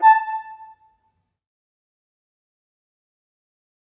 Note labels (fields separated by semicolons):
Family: flute; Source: acoustic; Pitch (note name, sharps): A5; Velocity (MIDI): 75; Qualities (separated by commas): fast decay, percussive, reverb